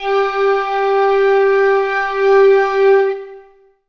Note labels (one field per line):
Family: flute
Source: acoustic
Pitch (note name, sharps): G4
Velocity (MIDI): 50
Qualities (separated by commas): long release, reverb